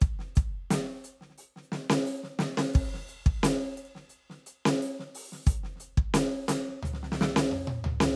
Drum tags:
rock
beat
88 BPM
4/4
crash, closed hi-hat, open hi-hat, hi-hat pedal, snare, high tom, mid tom, floor tom, kick

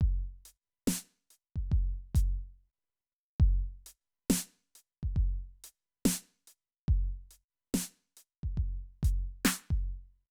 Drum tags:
hip-hop
beat
70 BPM
4/4
closed hi-hat, snare, kick

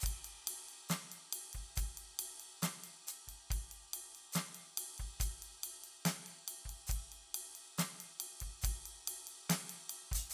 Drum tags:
half-time rock
beat
140 BPM
4/4
ride, closed hi-hat, hi-hat pedal, snare, kick

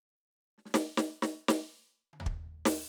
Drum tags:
reggae
fill
78 BPM
4/4
open hi-hat, snare, high tom, floor tom, kick

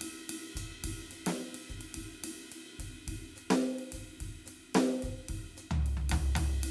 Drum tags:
ijexá
beat
108 BPM
4/4
ride, ride bell, hi-hat pedal, snare, floor tom, kick

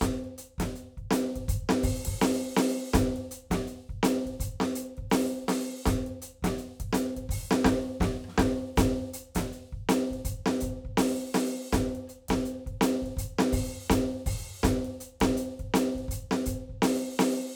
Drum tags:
New Orleans funk
beat
82 BPM
4/4
closed hi-hat, open hi-hat, hi-hat pedal, snare, cross-stick, kick

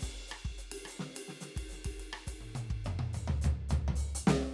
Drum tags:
Afro-Cuban
beat
105 BPM
4/4
ride, closed hi-hat, hi-hat pedal, snare, cross-stick, high tom, mid tom, floor tom, kick

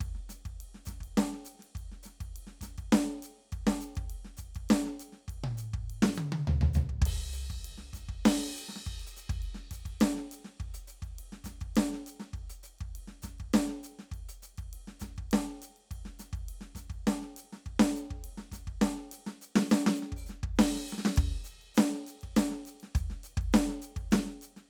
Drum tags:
rock
beat
102 BPM
3/4
crash, ride, closed hi-hat, open hi-hat, hi-hat pedal, snare, high tom, mid tom, floor tom, kick

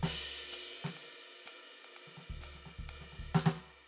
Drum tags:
jazz
beat
125 BPM
4/4
ride, hi-hat pedal, snare, kick

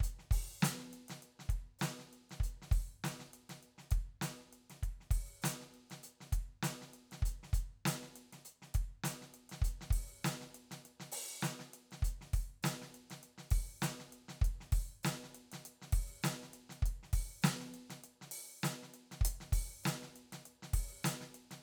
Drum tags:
funk
beat
100 BPM
4/4
closed hi-hat, open hi-hat, hi-hat pedal, snare, kick

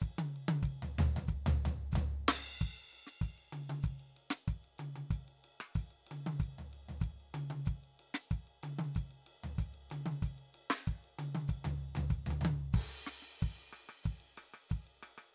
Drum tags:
Afrobeat
beat
94 BPM
4/4
crash, ride, hi-hat pedal, snare, cross-stick, high tom, floor tom, kick

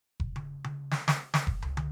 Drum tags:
Afro-Cuban rumba
fill
110 BPM
4/4
snare, high tom, floor tom, kick

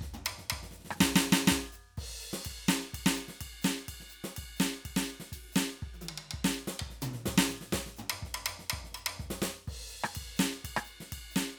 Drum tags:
calypso
beat
124 BPM
4/4
crash, ride, ride bell, hi-hat pedal, percussion, snare, cross-stick, high tom, mid tom, floor tom, kick

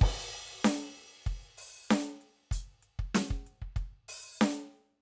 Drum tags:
funk
beat
95 BPM
4/4
crash, closed hi-hat, open hi-hat, hi-hat pedal, snare, kick

